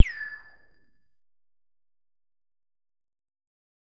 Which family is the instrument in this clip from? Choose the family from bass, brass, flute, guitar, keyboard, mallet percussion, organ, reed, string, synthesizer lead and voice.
bass